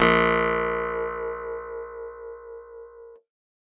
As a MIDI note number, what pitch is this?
34